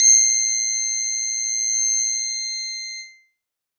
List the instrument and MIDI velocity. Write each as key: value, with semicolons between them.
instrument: electronic keyboard; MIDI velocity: 100